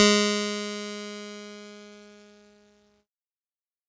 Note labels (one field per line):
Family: keyboard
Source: electronic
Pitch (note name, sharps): G#3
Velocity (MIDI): 75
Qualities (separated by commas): bright, distorted